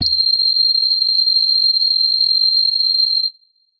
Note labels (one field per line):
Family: guitar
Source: electronic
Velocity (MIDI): 100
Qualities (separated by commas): bright